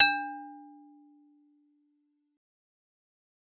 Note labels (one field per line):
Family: mallet percussion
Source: acoustic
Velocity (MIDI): 25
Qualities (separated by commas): fast decay, percussive